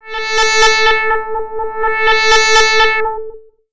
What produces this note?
synthesizer bass